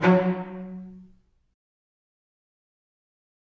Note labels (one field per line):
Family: string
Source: acoustic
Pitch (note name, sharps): F#3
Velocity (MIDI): 100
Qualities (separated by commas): fast decay, reverb